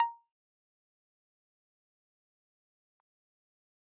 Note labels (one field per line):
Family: keyboard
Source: electronic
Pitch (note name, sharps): A#5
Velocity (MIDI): 127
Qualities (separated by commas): fast decay, percussive